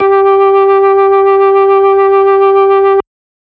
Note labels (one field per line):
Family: organ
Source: electronic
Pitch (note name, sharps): G4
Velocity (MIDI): 100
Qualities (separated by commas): distorted